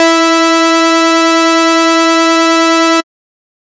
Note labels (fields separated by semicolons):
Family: bass; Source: synthesizer; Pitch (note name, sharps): E4; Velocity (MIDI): 50; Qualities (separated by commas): bright, distorted